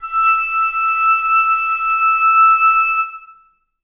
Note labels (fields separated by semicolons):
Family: reed; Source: acoustic; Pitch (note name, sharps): E6; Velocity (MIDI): 25; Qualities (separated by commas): reverb